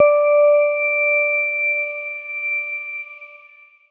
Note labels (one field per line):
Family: keyboard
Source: electronic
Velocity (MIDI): 100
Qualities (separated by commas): dark, long release